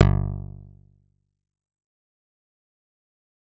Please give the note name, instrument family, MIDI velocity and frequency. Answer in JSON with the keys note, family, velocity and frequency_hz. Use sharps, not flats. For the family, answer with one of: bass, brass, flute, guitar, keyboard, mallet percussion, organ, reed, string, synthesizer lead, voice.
{"note": "G1", "family": "bass", "velocity": 100, "frequency_hz": 49}